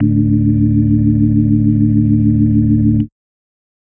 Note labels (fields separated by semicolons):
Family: organ; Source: electronic; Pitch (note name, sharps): D1; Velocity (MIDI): 25